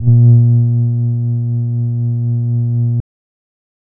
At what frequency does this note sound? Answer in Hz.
116.5 Hz